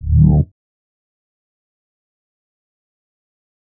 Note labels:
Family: bass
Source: synthesizer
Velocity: 25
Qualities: distorted, fast decay

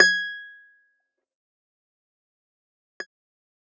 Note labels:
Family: guitar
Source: electronic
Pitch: G#6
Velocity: 100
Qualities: fast decay, percussive

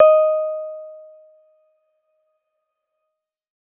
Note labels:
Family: keyboard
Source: electronic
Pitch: D#5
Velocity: 75

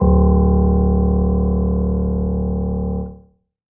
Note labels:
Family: keyboard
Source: acoustic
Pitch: D1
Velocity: 25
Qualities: reverb

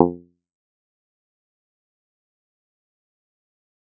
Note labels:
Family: guitar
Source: electronic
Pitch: F2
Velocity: 75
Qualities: fast decay, percussive

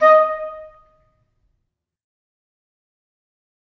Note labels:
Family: reed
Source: acoustic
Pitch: D#5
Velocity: 50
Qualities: fast decay, percussive, reverb

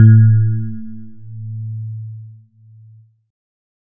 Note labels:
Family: keyboard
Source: electronic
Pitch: A2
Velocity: 75

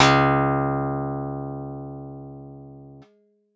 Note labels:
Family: guitar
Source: synthesizer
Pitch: C#2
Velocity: 25

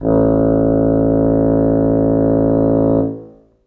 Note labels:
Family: reed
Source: acoustic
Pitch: A1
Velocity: 25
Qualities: reverb

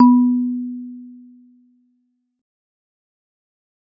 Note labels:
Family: mallet percussion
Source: acoustic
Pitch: B3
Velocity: 25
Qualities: dark, fast decay, reverb

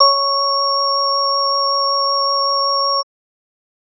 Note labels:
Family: organ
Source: electronic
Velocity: 100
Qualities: multiphonic

